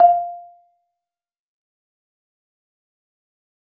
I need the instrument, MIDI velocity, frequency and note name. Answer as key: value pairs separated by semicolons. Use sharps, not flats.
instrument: acoustic mallet percussion instrument; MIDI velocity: 50; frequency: 698.5 Hz; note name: F5